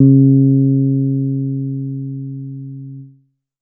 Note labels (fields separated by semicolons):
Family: bass; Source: synthesizer; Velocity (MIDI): 50; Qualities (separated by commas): dark